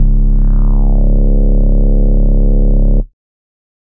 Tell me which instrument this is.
synthesizer bass